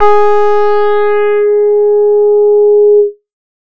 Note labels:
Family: bass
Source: synthesizer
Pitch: G#4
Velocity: 50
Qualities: distorted

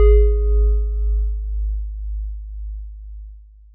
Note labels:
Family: mallet percussion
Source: acoustic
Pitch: G#1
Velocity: 25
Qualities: long release

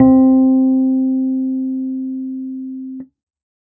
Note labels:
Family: keyboard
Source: electronic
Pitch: C4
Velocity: 75

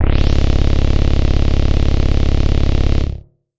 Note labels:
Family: bass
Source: synthesizer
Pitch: C#0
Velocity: 127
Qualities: distorted

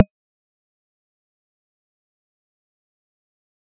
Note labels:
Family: mallet percussion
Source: electronic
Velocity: 50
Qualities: fast decay, percussive

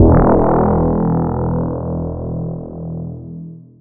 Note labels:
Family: mallet percussion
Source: electronic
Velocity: 25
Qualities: distorted, long release, non-linear envelope

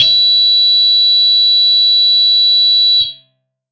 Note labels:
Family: guitar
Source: electronic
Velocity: 100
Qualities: bright, distorted

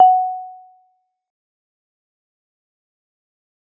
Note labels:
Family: mallet percussion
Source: acoustic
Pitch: F#5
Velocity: 25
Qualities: fast decay, percussive

